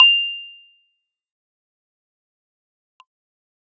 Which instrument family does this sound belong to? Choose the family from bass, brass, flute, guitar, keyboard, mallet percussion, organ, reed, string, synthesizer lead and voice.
keyboard